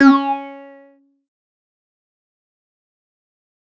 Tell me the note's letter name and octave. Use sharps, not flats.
C#4